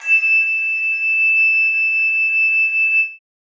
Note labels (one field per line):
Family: flute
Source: acoustic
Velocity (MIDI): 100